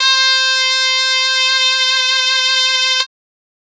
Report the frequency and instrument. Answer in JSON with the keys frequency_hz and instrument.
{"frequency_hz": 523.3, "instrument": "acoustic reed instrument"}